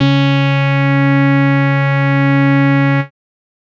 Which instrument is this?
synthesizer bass